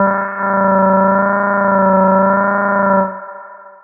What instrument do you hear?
synthesizer bass